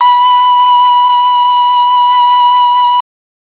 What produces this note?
electronic flute